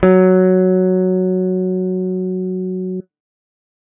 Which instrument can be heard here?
electronic guitar